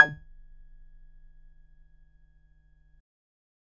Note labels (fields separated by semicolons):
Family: bass; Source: synthesizer; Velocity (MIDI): 25; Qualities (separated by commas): distorted, percussive